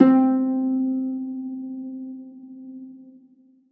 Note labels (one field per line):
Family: string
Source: acoustic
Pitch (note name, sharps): C4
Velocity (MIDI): 127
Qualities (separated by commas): reverb